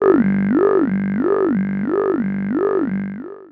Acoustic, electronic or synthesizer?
synthesizer